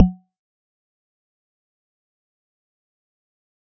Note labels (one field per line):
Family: mallet percussion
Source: electronic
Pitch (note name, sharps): F#3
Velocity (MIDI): 25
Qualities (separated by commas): fast decay, percussive